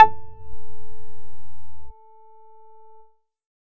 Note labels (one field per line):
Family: bass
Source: synthesizer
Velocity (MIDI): 50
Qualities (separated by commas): distorted